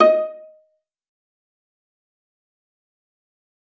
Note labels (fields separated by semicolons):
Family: string; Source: acoustic; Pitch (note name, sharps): D#5; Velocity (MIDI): 100; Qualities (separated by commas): fast decay, percussive, reverb